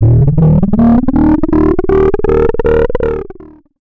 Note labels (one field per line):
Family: bass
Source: synthesizer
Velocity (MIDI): 100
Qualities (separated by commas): distorted, long release, multiphonic, tempo-synced